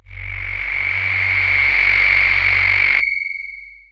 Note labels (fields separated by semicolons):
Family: voice; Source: synthesizer; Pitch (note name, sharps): F#1; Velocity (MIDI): 50; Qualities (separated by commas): distorted, long release